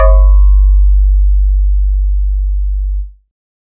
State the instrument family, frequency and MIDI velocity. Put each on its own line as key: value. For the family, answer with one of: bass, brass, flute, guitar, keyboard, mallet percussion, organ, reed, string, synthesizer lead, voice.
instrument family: synthesizer lead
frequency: 49 Hz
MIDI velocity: 100